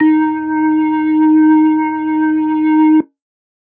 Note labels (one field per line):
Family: organ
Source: electronic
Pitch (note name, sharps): D#4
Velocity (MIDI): 25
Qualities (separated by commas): distorted